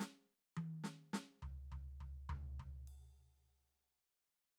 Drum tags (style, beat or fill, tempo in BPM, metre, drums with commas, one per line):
Motown
fill
104 BPM
4/4
crash, hi-hat pedal, snare, high tom, floor tom